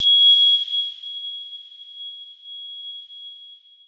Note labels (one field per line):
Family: mallet percussion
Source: electronic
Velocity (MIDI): 127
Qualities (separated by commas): bright, long release, non-linear envelope